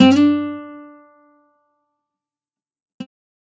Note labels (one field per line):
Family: guitar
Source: electronic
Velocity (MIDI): 127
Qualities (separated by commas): fast decay